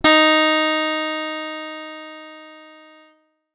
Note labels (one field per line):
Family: guitar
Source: acoustic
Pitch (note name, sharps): D#4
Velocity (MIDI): 127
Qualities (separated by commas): bright, distorted